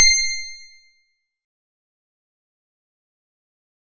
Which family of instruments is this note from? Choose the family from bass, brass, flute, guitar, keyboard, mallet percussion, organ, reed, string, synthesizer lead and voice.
guitar